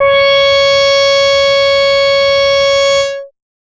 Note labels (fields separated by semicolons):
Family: bass; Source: synthesizer; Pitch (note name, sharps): C#5; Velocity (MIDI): 100; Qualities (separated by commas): bright, distorted